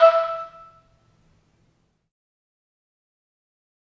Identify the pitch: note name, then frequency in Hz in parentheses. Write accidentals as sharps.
E5 (659.3 Hz)